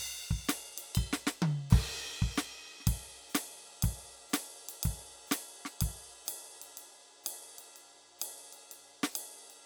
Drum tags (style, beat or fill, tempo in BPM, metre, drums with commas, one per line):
swing
beat
124 BPM
4/4
crash, ride, ride bell, hi-hat pedal, snare, high tom, kick